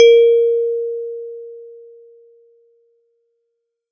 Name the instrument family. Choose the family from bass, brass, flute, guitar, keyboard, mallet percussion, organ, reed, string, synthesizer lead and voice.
mallet percussion